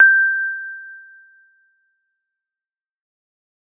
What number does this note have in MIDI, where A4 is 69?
91